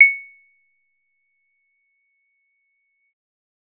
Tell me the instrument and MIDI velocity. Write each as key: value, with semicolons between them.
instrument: synthesizer bass; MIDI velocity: 75